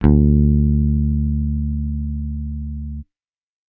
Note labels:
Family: bass; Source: electronic; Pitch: D2; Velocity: 75

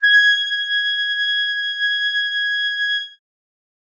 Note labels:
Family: reed; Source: acoustic; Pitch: G#6; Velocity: 127

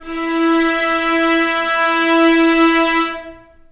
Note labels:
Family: string; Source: acoustic; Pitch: E4; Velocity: 25; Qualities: long release, reverb

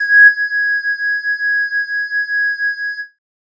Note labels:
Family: flute; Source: synthesizer; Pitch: G#6; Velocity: 50; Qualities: distorted

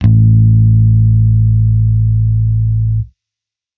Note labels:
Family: bass; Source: electronic; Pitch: A1; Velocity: 75

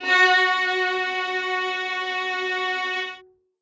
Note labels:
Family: string; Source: acoustic; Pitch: F#4; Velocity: 127; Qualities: reverb

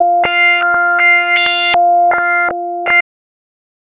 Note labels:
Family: bass; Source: synthesizer; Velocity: 100; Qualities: tempo-synced

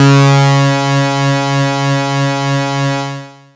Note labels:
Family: bass; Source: synthesizer; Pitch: C#3; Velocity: 50; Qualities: bright, distorted, long release

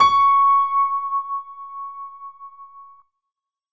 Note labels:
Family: keyboard; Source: electronic; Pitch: C#6; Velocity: 127

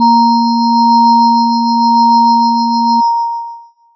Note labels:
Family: mallet percussion; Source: electronic; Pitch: A#3; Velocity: 25; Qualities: long release

